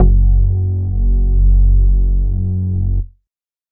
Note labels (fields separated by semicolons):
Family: bass; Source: synthesizer; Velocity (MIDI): 100